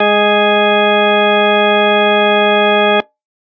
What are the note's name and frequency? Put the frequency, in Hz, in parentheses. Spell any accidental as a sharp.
G#3 (207.7 Hz)